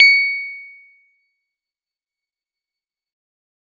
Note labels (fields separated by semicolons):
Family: keyboard; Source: electronic; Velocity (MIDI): 25; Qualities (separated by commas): fast decay, percussive